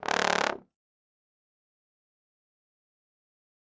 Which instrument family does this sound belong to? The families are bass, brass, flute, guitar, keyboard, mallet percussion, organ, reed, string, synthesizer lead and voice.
brass